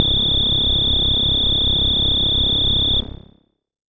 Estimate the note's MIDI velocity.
25